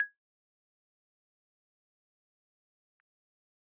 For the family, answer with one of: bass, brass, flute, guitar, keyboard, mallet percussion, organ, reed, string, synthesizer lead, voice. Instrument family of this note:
keyboard